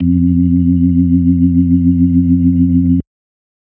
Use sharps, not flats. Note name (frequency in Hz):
F2 (87.31 Hz)